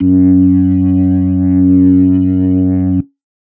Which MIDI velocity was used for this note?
100